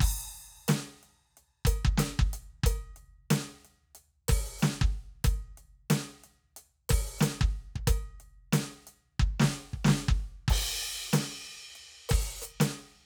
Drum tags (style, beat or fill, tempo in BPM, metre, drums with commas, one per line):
hip-hop
beat
92 BPM
4/4
crash, closed hi-hat, open hi-hat, hi-hat pedal, snare, kick